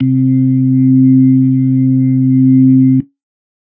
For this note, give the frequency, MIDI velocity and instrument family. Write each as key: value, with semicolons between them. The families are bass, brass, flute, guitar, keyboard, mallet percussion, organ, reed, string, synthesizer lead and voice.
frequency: 130.8 Hz; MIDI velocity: 50; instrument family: organ